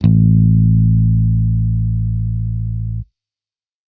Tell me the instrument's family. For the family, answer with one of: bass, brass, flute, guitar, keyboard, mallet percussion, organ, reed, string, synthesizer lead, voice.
bass